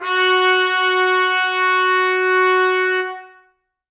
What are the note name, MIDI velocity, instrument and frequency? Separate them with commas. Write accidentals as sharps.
F#4, 127, acoustic brass instrument, 370 Hz